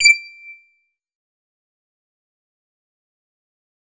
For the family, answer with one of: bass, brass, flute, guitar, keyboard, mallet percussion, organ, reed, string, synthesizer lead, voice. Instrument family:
bass